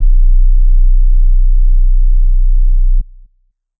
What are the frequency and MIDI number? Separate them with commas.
30.87 Hz, 23